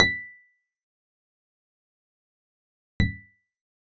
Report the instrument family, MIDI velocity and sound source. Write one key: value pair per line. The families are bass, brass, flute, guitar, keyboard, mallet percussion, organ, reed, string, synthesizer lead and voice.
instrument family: guitar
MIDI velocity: 127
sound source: acoustic